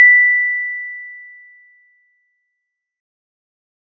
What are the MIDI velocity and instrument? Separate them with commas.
100, acoustic mallet percussion instrument